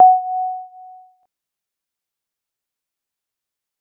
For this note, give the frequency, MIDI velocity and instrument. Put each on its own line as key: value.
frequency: 740 Hz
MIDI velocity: 25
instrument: electronic keyboard